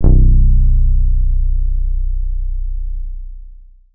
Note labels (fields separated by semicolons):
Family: guitar; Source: electronic; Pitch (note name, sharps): B0; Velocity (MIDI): 25; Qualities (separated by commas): long release